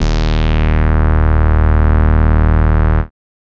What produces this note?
synthesizer bass